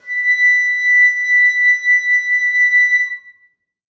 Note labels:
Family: flute; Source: acoustic; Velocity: 25; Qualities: reverb

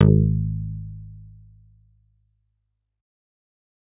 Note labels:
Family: bass; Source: synthesizer; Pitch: G#1; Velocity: 100; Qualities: distorted

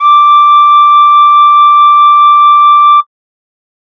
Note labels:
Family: flute; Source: synthesizer; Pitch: D6; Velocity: 75

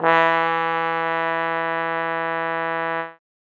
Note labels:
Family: brass; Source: acoustic; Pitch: E3; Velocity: 127

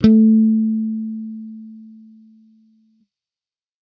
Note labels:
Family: bass; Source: electronic; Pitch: A3; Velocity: 127

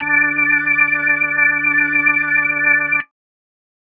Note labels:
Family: organ; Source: electronic; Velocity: 100

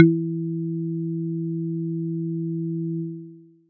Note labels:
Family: mallet percussion; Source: acoustic; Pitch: E3; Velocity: 50

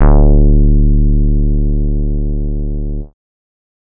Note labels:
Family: bass; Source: synthesizer; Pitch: D1; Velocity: 100; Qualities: dark

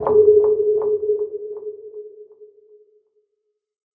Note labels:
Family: synthesizer lead; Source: synthesizer; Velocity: 75; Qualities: non-linear envelope, reverb

